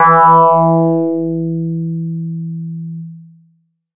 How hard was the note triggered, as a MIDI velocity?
127